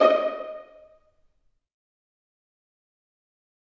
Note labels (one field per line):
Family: string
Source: acoustic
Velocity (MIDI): 100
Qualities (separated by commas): dark, fast decay, reverb